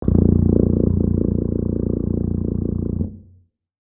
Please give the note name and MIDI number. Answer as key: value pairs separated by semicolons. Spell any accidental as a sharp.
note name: A#0; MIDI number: 22